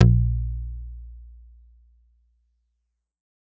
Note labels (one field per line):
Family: guitar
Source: electronic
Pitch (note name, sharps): A#1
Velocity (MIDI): 75